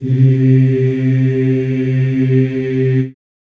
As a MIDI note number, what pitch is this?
48